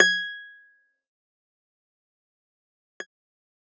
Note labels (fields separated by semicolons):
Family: guitar; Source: electronic; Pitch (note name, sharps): G#6; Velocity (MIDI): 75; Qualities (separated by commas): fast decay, percussive